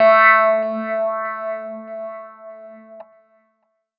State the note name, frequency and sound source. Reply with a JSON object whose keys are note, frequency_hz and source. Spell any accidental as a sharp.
{"note": "A3", "frequency_hz": 220, "source": "electronic"}